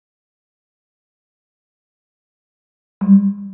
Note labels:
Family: mallet percussion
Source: synthesizer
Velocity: 75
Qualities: dark, long release, multiphonic, percussive, tempo-synced

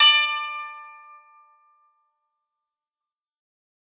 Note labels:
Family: guitar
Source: acoustic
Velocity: 127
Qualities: bright, fast decay

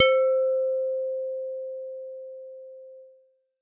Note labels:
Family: bass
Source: synthesizer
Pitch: C5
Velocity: 127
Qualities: distorted

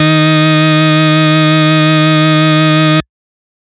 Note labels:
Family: organ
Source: electronic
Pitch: D#3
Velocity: 25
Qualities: distorted

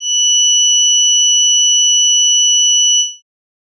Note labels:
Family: organ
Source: electronic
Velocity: 127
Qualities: bright

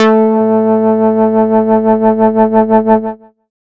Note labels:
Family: bass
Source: synthesizer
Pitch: A3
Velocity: 127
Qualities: distorted

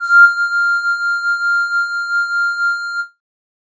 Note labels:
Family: flute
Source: synthesizer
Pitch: F6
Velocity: 50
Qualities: distorted

